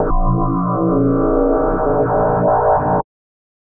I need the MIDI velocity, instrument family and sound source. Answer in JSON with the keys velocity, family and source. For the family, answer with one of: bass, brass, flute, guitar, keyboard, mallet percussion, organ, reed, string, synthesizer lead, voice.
{"velocity": 127, "family": "mallet percussion", "source": "electronic"}